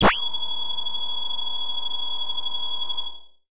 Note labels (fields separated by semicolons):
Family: bass; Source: synthesizer; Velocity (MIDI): 75; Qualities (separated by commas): distorted